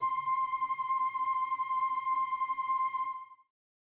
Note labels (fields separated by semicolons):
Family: keyboard; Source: synthesizer; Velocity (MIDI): 50; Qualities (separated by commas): bright